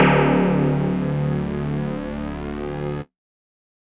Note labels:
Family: mallet percussion; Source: electronic; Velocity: 100

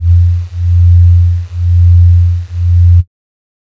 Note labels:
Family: flute; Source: synthesizer; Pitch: F2; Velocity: 75; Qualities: dark

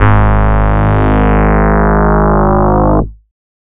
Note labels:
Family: bass; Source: synthesizer; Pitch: G#1; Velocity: 127; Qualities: bright, distorted

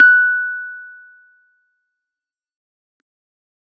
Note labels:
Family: keyboard; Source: electronic; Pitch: F#6; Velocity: 50; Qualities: fast decay

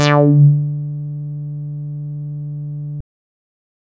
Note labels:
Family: bass; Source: synthesizer; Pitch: D3; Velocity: 75; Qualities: distorted

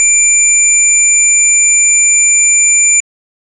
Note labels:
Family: organ; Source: electronic; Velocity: 25; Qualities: bright

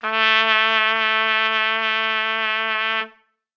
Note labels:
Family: brass; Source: acoustic; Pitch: A3; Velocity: 100

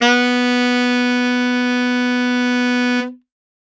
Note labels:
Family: reed; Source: acoustic; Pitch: B3; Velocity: 127; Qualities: bright

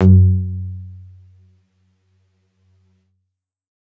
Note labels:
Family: keyboard; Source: electronic; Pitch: F#2; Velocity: 127

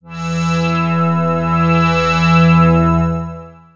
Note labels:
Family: synthesizer lead; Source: synthesizer; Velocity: 100; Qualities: bright, long release, non-linear envelope

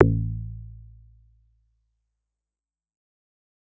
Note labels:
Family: bass; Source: synthesizer; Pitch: A1; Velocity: 127; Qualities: dark, fast decay

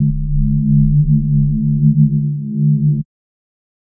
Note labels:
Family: mallet percussion; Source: electronic; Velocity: 25; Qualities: multiphonic, non-linear envelope

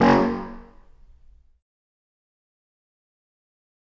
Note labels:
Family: reed; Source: acoustic; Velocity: 127; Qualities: distorted, fast decay, percussive, reverb

